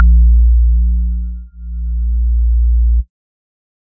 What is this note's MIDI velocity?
75